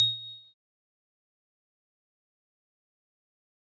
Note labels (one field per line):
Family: keyboard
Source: electronic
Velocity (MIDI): 127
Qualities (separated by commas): bright, fast decay, percussive, reverb